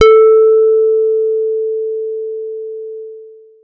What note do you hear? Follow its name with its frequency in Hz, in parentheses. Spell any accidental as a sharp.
A4 (440 Hz)